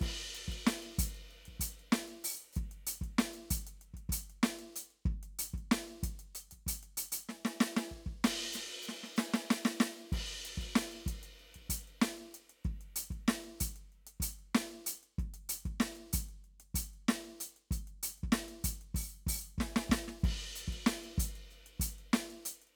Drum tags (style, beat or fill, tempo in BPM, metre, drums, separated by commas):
rock, beat, 95 BPM, 4/4, crash, closed hi-hat, open hi-hat, hi-hat pedal, snare, kick